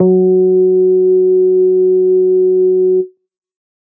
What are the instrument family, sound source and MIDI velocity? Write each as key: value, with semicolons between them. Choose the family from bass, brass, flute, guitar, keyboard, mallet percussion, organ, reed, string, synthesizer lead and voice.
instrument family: bass; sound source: synthesizer; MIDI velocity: 25